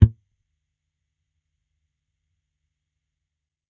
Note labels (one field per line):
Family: bass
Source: electronic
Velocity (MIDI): 25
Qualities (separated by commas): percussive